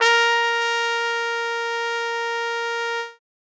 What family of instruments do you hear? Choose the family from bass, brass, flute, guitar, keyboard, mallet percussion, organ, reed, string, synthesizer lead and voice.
brass